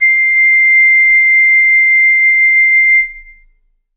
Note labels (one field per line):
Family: flute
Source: acoustic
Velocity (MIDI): 100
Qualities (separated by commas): long release, reverb